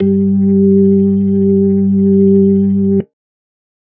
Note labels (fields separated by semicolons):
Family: organ; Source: electronic; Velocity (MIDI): 50; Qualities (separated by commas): dark